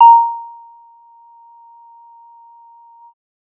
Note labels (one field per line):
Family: bass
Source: synthesizer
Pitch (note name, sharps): A#5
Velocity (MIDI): 25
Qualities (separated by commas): percussive